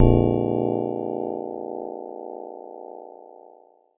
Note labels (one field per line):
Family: keyboard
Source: electronic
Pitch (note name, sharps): A#0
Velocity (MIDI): 75